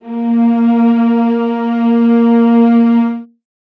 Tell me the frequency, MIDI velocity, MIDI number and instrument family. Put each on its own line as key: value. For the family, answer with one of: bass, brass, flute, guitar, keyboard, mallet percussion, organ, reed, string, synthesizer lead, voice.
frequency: 233.1 Hz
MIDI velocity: 75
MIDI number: 58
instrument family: string